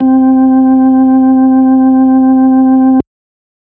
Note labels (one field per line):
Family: organ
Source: electronic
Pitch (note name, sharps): C4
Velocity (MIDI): 127